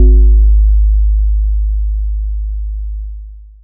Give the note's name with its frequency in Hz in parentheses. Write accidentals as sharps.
G#1 (51.91 Hz)